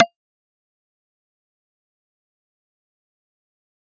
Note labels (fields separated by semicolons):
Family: mallet percussion; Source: acoustic; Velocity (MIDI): 100; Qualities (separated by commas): fast decay, percussive